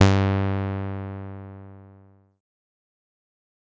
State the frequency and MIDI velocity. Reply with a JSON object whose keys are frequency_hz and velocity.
{"frequency_hz": 98, "velocity": 100}